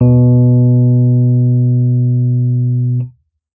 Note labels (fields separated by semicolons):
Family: keyboard; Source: electronic; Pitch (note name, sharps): B2; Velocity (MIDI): 75